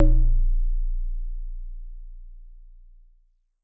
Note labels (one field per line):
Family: mallet percussion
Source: acoustic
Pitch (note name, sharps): A#0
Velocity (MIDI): 25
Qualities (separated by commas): dark, reverb